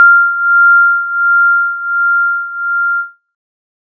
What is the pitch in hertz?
1397 Hz